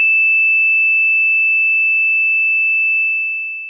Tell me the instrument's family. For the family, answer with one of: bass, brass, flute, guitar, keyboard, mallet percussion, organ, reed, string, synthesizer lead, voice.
synthesizer lead